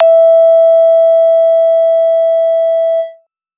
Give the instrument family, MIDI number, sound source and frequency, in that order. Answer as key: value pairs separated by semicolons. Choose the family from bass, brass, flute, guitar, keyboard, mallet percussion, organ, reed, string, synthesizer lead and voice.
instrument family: bass; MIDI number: 76; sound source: synthesizer; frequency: 659.3 Hz